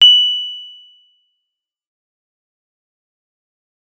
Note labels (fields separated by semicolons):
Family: guitar; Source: electronic; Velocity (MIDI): 25; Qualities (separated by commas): bright, fast decay